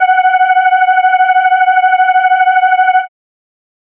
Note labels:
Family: organ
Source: electronic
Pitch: F#5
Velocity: 100

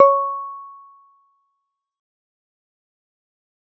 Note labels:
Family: guitar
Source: synthesizer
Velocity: 50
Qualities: fast decay, percussive

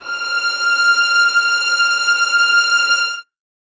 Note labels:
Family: string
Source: acoustic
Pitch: F6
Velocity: 25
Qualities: reverb

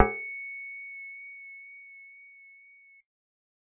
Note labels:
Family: bass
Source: synthesizer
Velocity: 50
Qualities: reverb

